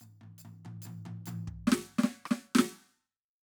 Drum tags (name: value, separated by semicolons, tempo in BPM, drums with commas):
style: half-time rock; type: fill; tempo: 140 BPM; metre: 4/4; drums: percussion, snare, cross-stick, high tom, floor tom, kick